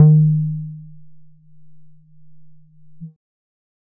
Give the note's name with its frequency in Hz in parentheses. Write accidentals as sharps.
D#3 (155.6 Hz)